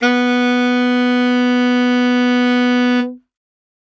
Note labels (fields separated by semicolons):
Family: reed; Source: acoustic; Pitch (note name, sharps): B3; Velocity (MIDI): 75; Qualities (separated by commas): bright